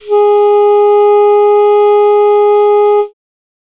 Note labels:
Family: reed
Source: acoustic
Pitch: G#4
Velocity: 25

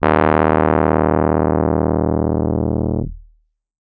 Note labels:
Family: keyboard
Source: electronic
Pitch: D#1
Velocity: 100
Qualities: distorted

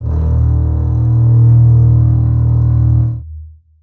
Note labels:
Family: string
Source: acoustic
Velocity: 75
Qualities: long release, reverb

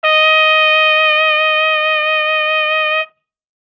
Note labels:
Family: brass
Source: acoustic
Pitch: D#5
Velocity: 127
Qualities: bright

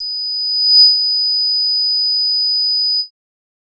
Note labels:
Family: bass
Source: synthesizer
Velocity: 100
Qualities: bright, distorted

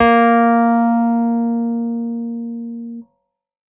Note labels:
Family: keyboard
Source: electronic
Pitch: A#3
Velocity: 127

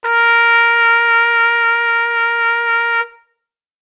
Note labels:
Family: brass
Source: acoustic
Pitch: A#4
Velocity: 75

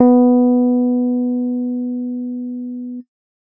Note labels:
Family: keyboard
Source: electronic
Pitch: B3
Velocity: 75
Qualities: dark

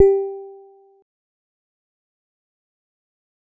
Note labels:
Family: mallet percussion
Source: acoustic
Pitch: G4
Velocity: 25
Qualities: dark, fast decay, percussive

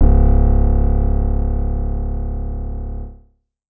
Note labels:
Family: keyboard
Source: synthesizer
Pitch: C#1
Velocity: 50

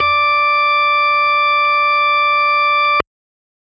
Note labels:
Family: organ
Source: electronic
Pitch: D5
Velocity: 50

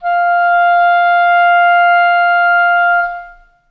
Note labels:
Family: reed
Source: acoustic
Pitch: F5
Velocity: 50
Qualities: long release, reverb

